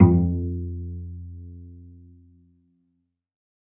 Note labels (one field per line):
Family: string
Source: acoustic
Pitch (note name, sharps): F2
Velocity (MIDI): 25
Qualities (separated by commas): dark, reverb